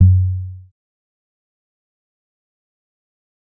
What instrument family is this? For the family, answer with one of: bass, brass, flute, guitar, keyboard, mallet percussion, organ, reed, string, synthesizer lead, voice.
bass